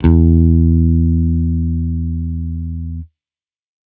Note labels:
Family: bass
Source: electronic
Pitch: E2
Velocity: 127

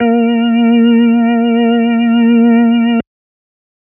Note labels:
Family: organ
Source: electronic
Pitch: A#3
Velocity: 127

